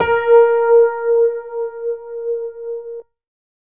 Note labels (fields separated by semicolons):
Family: keyboard; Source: electronic; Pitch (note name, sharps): A#4; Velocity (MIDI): 100; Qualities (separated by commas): reverb